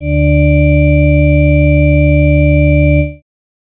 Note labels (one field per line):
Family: organ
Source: electronic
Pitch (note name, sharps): D2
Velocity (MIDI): 25